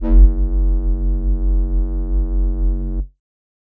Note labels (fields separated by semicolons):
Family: flute; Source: synthesizer; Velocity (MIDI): 25; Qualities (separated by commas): distorted